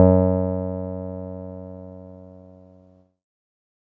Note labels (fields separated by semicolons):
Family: keyboard; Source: electronic; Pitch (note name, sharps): F#2; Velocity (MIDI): 127; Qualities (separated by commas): dark